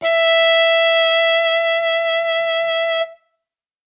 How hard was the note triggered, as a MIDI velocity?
50